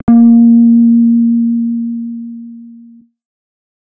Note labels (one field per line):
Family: bass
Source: synthesizer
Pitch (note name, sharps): A#3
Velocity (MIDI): 127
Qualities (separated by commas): distorted